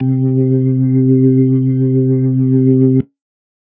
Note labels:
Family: organ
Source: electronic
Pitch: C3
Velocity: 75

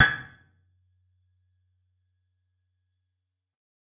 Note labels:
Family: guitar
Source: electronic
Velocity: 50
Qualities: percussive, reverb

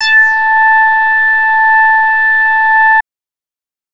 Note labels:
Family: bass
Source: synthesizer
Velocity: 25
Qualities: distorted

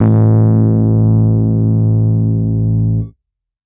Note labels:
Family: keyboard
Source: electronic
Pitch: A1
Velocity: 127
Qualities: distorted

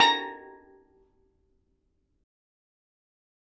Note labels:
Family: mallet percussion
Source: acoustic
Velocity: 100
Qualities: fast decay, percussive, reverb

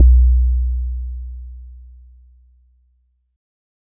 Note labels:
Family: mallet percussion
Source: acoustic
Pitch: B1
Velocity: 25

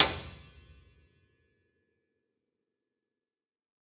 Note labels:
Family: keyboard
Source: acoustic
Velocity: 127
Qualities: fast decay, percussive, reverb

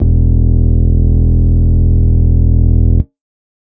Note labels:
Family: organ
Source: electronic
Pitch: E1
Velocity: 127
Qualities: distorted

